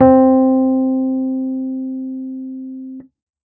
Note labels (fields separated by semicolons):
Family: keyboard; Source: electronic; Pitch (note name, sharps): C4; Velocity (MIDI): 100